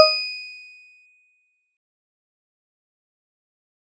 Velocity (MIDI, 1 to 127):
50